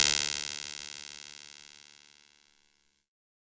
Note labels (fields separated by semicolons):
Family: keyboard; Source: electronic; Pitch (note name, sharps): D2; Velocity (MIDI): 75; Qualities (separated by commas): bright, distorted